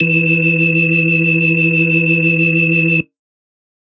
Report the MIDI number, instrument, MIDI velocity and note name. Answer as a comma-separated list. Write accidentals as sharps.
52, electronic organ, 127, E3